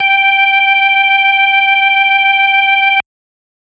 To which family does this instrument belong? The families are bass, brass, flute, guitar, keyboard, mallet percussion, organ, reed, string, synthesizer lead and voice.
organ